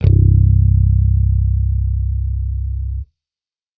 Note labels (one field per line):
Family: bass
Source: electronic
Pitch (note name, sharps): C1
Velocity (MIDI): 127